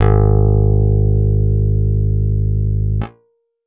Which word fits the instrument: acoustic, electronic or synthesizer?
acoustic